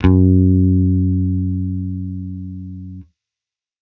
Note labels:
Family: bass; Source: electronic; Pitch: F#2; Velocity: 75; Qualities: distorted

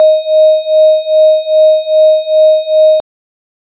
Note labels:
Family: organ; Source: electronic; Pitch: D#5; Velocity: 100

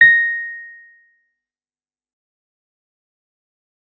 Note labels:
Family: keyboard; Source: electronic; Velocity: 100; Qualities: fast decay, percussive

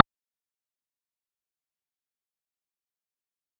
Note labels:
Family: bass; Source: synthesizer; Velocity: 50; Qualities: percussive

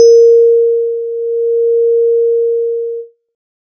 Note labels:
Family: synthesizer lead; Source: synthesizer; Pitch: A#4; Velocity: 50

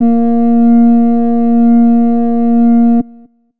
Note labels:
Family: flute; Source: acoustic; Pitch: A#3; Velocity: 75; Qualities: dark

